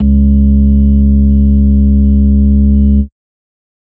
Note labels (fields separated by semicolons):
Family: organ; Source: electronic; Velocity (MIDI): 127; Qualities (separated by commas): dark